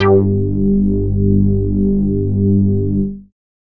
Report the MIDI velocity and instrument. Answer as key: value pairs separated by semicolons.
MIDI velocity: 50; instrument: synthesizer bass